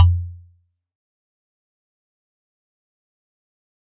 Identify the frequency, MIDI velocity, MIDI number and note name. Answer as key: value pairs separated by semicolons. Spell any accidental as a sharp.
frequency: 87.31 Hz; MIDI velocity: 75; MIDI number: 41; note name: F2